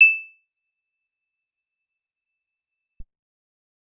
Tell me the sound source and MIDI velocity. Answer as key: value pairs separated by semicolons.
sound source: acoustic; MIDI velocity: 127